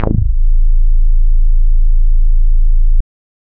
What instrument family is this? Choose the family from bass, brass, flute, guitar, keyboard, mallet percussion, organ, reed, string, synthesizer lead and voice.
bass